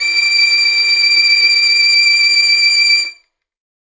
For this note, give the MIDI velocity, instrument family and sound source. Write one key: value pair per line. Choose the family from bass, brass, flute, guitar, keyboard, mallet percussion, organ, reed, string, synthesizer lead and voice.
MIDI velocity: 25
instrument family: string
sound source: acoustic